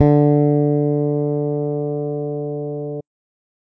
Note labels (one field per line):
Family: bass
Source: electronic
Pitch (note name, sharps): D3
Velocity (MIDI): 75